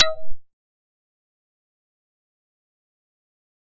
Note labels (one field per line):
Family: bass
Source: synthesizer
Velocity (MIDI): 75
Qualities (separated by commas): distorted, fast decay, percussive